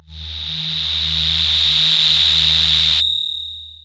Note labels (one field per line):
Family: voice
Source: synthesizer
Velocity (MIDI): 100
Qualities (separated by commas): distorted, long release